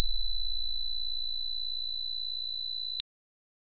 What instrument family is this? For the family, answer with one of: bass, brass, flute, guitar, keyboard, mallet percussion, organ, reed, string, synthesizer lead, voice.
organ